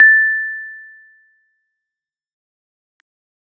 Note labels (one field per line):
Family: keyboard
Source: electronic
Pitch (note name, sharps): A6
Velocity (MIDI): 25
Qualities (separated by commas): fast decay